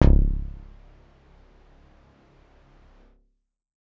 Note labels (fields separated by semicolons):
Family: keyboard; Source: electronic; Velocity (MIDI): 127; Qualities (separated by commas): dark, percussive, reverb